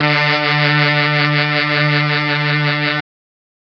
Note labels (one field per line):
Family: reed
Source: electronic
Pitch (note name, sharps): D3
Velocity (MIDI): 127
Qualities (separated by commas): bright, reverb